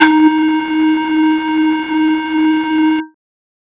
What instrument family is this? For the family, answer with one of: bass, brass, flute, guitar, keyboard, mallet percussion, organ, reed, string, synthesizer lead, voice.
flute